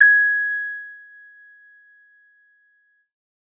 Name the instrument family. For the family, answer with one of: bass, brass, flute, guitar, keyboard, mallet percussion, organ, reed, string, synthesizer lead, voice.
keyboard